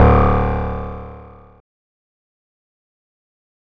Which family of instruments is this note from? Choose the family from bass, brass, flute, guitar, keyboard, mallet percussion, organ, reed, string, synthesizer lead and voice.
guitar